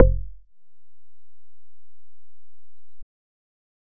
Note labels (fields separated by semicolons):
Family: bass; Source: synthesizer; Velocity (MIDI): 25